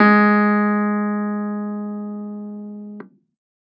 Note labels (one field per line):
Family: keyboard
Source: electronic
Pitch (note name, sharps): G#3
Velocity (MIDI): 50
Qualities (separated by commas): distorted